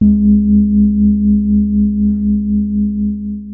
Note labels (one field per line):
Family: keyboard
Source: electronic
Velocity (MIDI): 25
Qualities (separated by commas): dark, long release, reverb